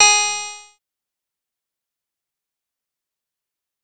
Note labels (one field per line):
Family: bass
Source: synthesizer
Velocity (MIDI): 25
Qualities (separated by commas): bright, distorted, fast decay, percussive